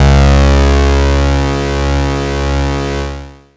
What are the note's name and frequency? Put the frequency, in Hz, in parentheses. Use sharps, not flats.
C#2 (69.3 Hz)